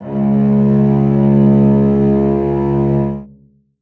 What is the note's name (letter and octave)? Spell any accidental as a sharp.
C#2